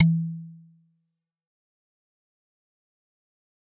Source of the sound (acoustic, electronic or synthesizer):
acoustic